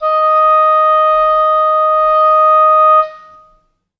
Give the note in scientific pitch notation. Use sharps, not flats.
D#5